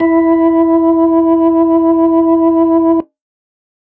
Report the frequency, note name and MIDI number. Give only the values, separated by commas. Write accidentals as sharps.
329.6 Hz, E4, 64